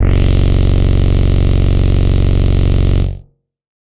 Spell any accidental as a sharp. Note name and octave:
F#0